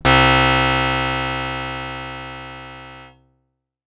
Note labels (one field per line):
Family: guitar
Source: acoustic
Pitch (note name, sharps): C2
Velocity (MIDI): 127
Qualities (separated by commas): bright